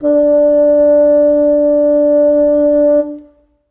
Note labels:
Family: reed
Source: acoustic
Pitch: D4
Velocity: 25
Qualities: reverb

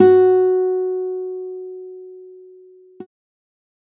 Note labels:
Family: guitar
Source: electronic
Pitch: F#4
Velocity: 25

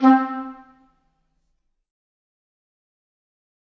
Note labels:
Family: reed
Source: acoustic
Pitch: C4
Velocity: 25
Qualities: fast decay, percussive, reverb

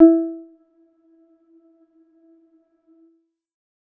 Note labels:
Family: keyboard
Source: electronic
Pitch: E4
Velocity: 100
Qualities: dark, percussive, reverb

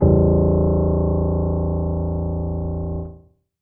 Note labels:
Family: keyboard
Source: acoustic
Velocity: 25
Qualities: reverb

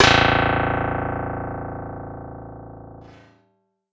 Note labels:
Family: guitar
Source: synthesizer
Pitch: A0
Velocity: 75

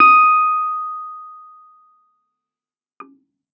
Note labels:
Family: keyboard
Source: electronic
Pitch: D#6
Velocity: 75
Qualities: fast decay

